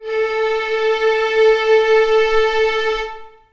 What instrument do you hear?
acoustic string instrument